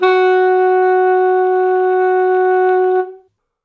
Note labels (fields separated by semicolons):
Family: reed; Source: acoustic; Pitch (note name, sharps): F#4; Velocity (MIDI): 50; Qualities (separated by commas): reverb